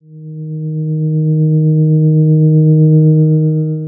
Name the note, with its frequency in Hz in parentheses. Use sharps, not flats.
D#3 (155.6 Hz)